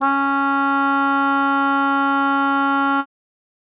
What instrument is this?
acoustic reed instrument